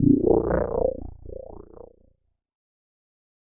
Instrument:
electronic keyboard